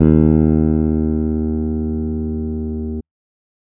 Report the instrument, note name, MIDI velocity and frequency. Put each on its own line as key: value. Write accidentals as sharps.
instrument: electronic bass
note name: D#2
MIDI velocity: 100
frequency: 77.78 Hz